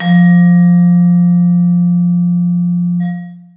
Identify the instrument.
acoustic mallet percussion instrument